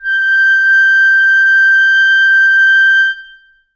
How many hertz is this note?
1568 Hz